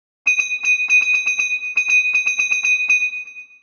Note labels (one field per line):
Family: mallet percussion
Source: synthesizer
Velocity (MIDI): 100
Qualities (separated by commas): long release, multiphonic, tempo-synced